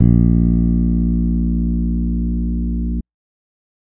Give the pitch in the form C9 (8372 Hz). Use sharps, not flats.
A#1 (58.27 Hz)